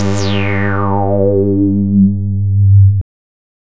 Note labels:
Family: bass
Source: synthesizer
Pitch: G2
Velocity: 127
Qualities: bright, distorted

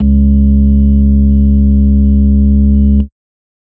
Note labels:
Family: organ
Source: electronic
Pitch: C#2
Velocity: 50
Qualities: dark

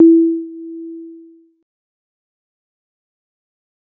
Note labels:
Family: keyboard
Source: electronic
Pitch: E4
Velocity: 25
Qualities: dark, fast decay

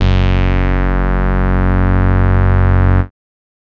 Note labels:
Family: bass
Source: synthesizer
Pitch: F#1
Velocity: 100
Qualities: bright, distorted

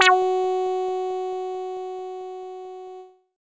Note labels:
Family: bass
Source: synthesizer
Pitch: F#4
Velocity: 100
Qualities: distorted

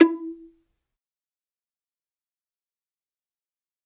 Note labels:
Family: string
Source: acoustic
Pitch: E4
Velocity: 50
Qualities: fast decay, percussive, reverb

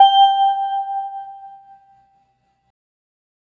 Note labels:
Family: organ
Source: electronic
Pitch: G5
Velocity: 25

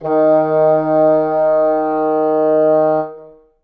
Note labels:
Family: reed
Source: acoustic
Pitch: D#3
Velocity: 25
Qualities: reverb

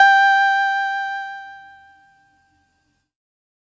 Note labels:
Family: keyboard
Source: electronic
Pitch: G5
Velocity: 50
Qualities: distorted

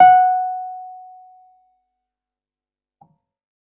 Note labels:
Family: keyboard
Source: electronic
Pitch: F#5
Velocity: 75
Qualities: fast decay

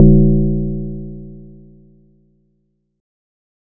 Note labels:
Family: mallet percussion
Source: acoustic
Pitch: A#0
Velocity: 25

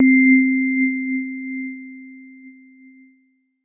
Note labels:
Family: keyboard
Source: electronic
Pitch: C4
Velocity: 75

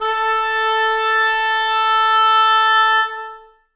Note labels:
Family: reed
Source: acoustic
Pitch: A4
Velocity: 127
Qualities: long release, reverb

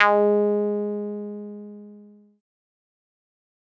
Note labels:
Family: synthesizer lead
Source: synthesizer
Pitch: G#3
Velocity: 75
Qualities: distorted, fast decay

